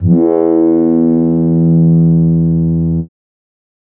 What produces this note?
synthesizer keyboard